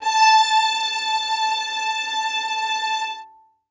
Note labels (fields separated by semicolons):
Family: string; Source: acoustic; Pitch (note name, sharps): A5; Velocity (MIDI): 127; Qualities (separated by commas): reverb